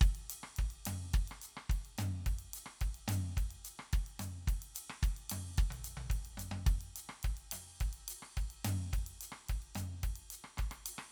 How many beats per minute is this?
108 BPM